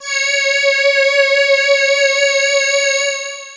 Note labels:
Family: voice; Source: synthesizer; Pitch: C#5; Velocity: 25; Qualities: bright, distorted, long release

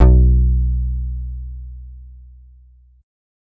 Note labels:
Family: bass; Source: synthesizer; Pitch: B1; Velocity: 25

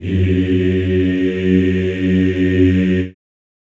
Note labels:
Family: voice; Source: acoustic; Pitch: F#2; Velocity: 75; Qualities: reverb

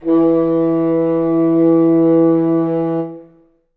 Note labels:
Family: reed; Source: acoustic; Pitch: E3; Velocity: 50; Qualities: reverb

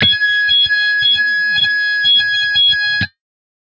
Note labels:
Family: guitar; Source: synthesizer; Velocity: 127; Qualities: bright, distorted

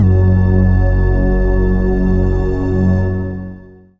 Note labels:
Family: synthesizer lead; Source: synthesizer; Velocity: 75; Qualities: long release

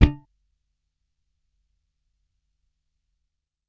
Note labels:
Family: bass; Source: electronic; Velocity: 100; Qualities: percussive

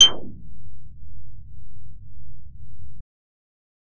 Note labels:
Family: bass; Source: synthesizer; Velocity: 100; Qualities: bright, distorted

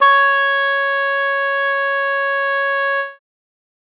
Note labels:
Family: reed; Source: acoustic; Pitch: C#5; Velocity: 127; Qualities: bright

